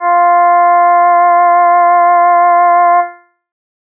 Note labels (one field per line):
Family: reed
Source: synthesizer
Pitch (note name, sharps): F4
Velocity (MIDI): 127